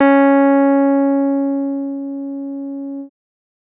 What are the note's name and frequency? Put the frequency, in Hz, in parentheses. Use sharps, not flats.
C#4 (277.2 Hz)